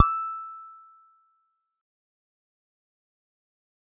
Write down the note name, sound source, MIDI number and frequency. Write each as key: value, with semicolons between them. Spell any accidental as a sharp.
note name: E6; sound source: electronic; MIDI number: 88; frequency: 1319 Hz